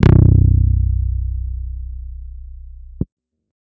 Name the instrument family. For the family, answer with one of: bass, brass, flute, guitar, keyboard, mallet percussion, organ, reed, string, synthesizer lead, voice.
guitar